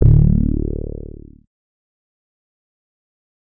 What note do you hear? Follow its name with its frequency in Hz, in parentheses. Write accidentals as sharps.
D1 (36.71 Hz)